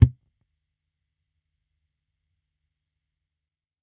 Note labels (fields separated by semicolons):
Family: bass; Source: electronic; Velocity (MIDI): 25; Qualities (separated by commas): fast decay, percussive